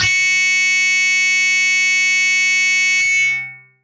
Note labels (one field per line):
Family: guitar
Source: electronic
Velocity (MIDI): 25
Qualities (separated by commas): bright, distorted, long release